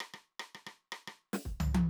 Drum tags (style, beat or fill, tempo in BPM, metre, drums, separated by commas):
Afro-Cuban rumba, fill, 110 BPM, 4/4, snare, cross-stick, high tom, floor tom, kick